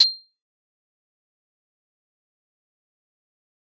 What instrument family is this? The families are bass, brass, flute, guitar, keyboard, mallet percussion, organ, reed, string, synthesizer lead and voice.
mallet percussion